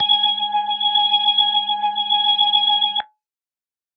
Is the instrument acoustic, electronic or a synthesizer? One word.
electronic